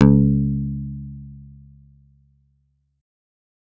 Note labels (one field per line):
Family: bass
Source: synthesizer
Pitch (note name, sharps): C#2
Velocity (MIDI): 127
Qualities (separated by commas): distorted